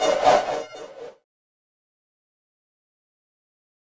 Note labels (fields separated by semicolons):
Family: keyboard; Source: electronic; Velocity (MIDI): 100; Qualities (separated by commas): bright, distorted, fast decay, non-linear envelope